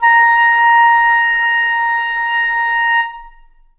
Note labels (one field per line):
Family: flute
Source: acoustic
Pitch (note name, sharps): A#5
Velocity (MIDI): 75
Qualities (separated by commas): long release, reverb